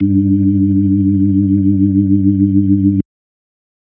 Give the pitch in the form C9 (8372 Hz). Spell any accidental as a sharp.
G2 (98 Hz)